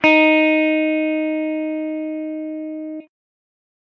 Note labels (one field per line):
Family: guitar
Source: electronic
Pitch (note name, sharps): D#4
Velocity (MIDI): 75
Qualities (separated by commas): distorted